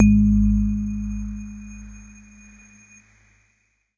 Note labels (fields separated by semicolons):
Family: keyboard; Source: electronic; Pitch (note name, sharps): G#1; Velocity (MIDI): 75; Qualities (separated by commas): dark